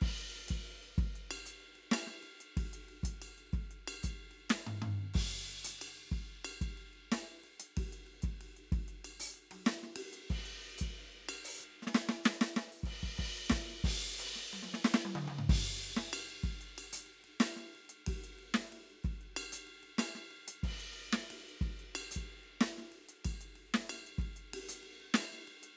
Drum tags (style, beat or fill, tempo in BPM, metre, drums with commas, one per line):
rock
beat
93 BPM
4/4
crash, ride, ride bell, closed hi-hat, open hi-hat, hi-hat pedal, snare, cross-stick, high tom, mid tom, floor tom, kick